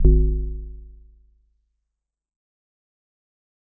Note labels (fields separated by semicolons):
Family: mallet percussion; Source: acoustic; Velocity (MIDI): 127; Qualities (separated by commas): dark, fast decay, multiphonic